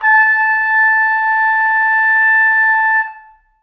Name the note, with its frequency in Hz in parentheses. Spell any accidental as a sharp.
A5 (880 Hz)